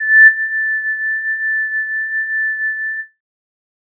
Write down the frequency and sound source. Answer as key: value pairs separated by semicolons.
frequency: 1760 Hz; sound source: synthesizer